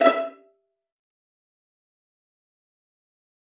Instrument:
acoustic string instrument